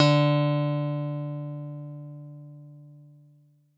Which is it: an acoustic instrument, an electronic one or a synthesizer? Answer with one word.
synthesizer